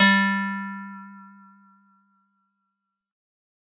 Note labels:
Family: guitar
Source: acoustic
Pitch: G3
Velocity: 100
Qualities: bright

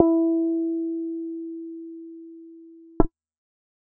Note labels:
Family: bass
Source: synthesizer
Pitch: E4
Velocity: 25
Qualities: dark, reverb

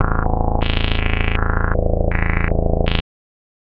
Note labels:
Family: bass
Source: synthesizer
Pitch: A-1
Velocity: 50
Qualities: tempo-synced

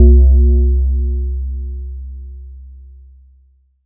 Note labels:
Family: mallet percussion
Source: electronic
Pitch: C2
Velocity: 50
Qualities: multiphonic

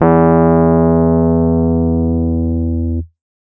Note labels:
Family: keyboard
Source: electronic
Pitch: E2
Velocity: 50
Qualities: distorted

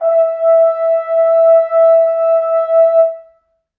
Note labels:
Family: brass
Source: acoustic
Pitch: E5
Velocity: 50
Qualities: reverb

